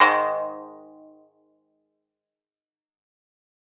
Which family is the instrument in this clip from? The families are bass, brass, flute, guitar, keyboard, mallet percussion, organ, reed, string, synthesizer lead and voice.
guitar